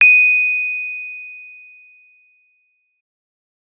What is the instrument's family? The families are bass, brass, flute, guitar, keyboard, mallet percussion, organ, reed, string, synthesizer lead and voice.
keyboard